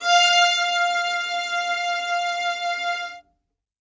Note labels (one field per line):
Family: string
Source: acoustic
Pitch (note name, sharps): F5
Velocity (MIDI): 127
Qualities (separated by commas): reverb